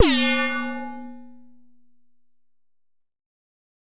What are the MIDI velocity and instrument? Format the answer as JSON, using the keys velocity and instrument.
{"velocity": 100, "instrument": "synthesizer bass"}